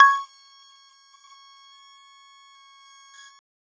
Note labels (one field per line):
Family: mallet percussion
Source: acoustic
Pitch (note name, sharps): C#6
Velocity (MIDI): 25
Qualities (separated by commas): multiphonic, percussive